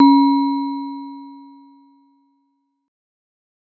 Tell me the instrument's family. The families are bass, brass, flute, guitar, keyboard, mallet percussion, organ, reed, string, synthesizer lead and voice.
mallet percussion